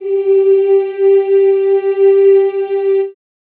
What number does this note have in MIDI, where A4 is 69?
67